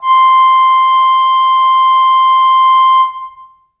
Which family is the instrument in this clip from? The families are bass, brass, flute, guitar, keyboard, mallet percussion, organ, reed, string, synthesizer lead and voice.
flute